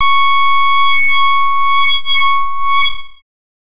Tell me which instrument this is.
synthesizer bass